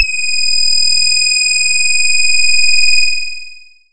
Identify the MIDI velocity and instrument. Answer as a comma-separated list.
75, synthesizer voice